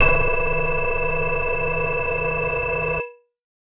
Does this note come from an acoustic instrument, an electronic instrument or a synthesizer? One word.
electronic